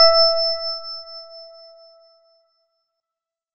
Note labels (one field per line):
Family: organ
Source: electronic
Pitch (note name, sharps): E5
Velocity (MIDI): 127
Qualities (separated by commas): bright